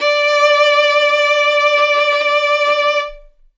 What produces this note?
acoustic string instrument